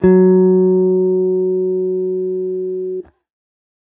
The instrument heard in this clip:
electronic guitar